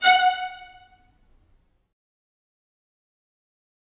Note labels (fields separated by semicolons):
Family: string; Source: acoustic; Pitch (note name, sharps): F#5; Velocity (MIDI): 100; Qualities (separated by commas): fast decay, reverb